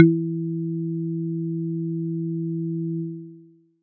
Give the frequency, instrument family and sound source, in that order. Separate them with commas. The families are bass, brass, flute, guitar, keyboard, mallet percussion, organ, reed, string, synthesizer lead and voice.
164.8 Hz, mallet percussion, acoustic